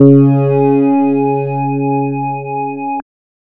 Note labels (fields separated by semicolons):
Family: bass; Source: synthesizer; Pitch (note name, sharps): C#3; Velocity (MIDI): 50; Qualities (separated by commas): distorted, multiphonic